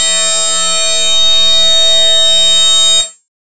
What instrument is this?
synthesizer bass